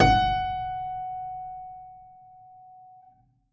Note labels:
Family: keyboard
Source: acoustic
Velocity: 127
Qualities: reverb

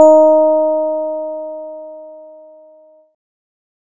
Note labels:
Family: bass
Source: synthesizer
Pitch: D#4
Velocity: 50

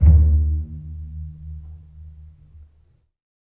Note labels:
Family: string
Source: acoustic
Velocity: 25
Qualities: dark, reverb

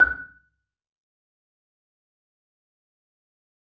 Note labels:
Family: mallet percussion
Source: acoustic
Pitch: F#6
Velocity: 25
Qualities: fast decay, percussive, reverb

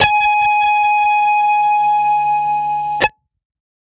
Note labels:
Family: guitar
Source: electronic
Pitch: G#5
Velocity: 25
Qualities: distorted

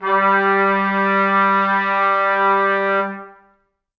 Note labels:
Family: brass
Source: acoustic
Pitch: G3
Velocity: 75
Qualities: reverb

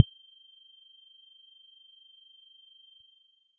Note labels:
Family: mallet percussion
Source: electronic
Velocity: 25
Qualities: percussive

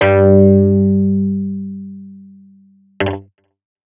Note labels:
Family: guitar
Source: electronic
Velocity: 127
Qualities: distorted

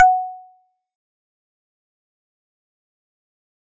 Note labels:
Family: mallet percussion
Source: acoustic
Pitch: F#5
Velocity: 75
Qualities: fast decay, percussive

